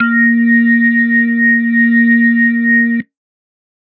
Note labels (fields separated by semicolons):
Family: organ; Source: electronic; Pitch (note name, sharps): A#3; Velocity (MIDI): 75